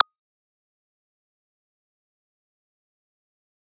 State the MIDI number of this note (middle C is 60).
87